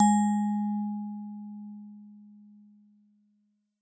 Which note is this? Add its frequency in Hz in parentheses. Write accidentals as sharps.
G#3 (207.7 Hz)